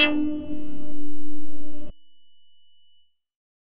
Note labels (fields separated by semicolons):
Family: bass; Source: synthesizer; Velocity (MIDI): 75